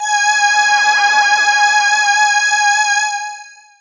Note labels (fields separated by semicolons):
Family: voice; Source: synthesizer; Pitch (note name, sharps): G#5; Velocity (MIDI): 75; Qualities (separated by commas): bright, distorted, long release